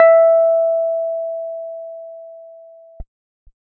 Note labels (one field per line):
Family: keyboard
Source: electronic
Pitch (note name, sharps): E5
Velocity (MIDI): 75